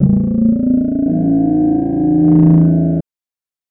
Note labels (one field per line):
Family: voice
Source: synthesizer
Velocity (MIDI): 100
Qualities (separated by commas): distorted